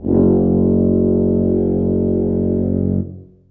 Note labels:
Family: brass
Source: acoustic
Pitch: F#1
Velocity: 75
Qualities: dark, reverb

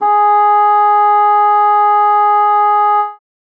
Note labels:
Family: reed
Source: acoustic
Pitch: G#4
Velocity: 127

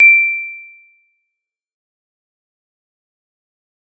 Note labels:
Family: mallet percussion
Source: acoustic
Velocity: 127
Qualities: fast decay, percussive

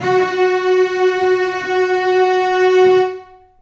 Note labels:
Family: string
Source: acoustic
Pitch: F#4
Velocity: 127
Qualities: reverb

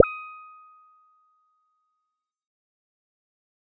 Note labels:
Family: bass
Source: synthesizer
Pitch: D#6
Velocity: 127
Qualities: fast decay, percussive

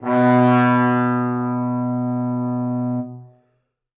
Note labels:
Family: brass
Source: acoustic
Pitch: B2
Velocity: 100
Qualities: bright, reverb

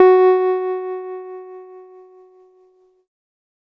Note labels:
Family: keyboard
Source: electronic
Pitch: F#4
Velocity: 50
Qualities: distorted

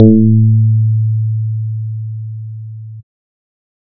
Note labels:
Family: bass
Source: synthesizer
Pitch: A2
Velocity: 75

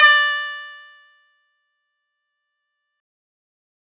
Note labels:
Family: guitar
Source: synthesizer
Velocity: 100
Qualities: bright

